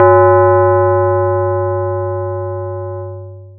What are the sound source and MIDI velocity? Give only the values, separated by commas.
acoustic, 75